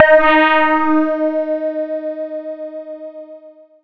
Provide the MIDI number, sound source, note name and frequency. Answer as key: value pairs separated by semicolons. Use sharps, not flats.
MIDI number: 63; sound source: electronic; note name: D#4; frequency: 311.1 Hz